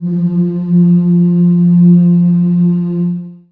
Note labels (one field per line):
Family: voice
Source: acoustic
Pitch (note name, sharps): F3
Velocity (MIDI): 100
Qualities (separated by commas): dark, reverb